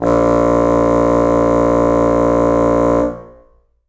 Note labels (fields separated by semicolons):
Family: reed; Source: acoustic; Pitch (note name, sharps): A#1; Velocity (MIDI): 127; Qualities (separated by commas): reverb